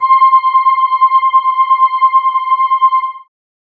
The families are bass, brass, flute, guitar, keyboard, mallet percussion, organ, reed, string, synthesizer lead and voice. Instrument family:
keyboard